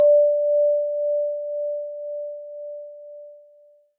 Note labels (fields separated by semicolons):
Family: mallet percussion; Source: acoustic; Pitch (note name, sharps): D5; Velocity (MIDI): 127; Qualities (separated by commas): bright